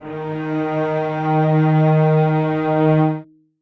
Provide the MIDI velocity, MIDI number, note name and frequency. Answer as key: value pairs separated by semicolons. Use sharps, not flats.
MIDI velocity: 50; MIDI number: 51; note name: D#3; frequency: 155.6 Hz